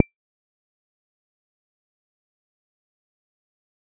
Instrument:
synthesizer bass